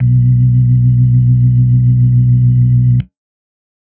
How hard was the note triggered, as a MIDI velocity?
25